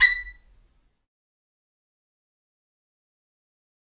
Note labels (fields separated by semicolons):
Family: string; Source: acoustic; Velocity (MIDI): 50; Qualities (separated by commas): fast decay, percussive, reverb